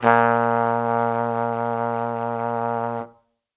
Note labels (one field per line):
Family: brass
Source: acoustic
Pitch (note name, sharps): A#2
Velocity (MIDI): 25